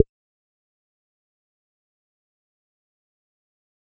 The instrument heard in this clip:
synthesizer bass